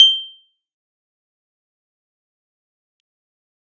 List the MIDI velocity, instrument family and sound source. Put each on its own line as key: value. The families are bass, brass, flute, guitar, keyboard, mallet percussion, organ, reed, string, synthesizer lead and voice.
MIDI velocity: 127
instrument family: keyboard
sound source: electronic